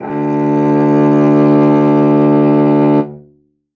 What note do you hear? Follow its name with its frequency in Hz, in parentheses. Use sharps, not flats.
D2 (73.42 Hz)